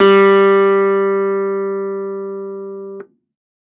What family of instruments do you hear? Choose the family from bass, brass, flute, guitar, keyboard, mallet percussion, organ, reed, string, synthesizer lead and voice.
keyboard